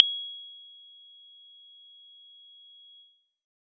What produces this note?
synthesizer guitar